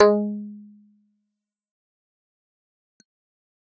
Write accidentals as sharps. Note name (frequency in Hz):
G#3 (207.7 Hz)